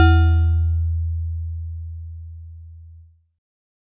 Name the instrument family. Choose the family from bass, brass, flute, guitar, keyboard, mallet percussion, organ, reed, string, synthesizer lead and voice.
mallet percussion